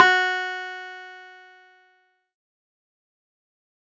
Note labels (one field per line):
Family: keyboard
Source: electronic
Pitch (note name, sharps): F#4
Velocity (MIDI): 25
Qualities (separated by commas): distorted, fast decay